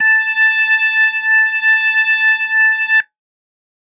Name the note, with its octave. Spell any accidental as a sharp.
A5